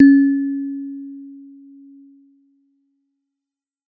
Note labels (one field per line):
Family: mallet percussion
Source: acoustic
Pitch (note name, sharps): C#4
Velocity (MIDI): 100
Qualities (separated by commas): dark